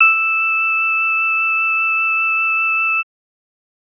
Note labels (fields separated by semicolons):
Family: organ; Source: electronic; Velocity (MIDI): 25; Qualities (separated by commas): bright, multiphonic